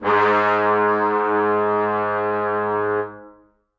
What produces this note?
acoustic brass instrument